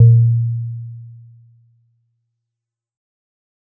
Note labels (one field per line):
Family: mallet percussion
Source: acoustic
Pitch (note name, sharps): A#2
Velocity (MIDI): 50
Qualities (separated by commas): dark, fast decay